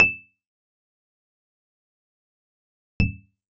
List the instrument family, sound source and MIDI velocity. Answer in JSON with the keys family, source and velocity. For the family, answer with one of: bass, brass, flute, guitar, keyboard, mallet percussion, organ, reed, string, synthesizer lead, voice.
{"family": "guitar", "source": "acoustic", "velocity": 127}